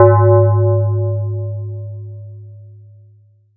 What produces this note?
electronic mallet percussion instrument